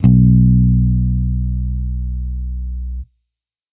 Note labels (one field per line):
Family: bass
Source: electronic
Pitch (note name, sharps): B1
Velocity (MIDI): 100